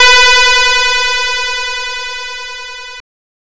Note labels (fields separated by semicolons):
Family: guitar; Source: synthesizer; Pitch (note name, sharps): B4; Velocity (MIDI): 100; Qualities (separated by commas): bright, distorted